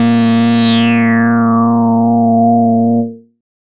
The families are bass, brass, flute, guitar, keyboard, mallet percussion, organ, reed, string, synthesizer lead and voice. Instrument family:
bass